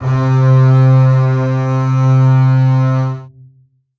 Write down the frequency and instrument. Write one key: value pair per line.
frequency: 130.8 Hz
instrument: acoustic string instrument